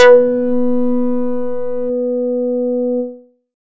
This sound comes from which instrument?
synthesizer bass